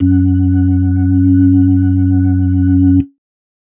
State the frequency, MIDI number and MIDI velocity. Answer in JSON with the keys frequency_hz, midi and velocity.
{"frequency_hz": 92.5, "midi": 42, "velocity": 127}